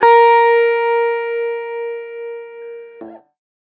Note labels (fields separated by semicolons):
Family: guitar; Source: electronic; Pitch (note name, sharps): A#4; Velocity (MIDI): 50; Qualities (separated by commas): distorted